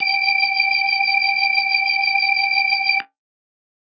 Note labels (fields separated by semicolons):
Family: organ; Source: electronic; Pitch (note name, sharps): G5; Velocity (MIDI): 127